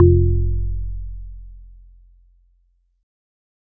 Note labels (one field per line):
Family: organ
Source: electronic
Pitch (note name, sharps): F1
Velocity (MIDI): 50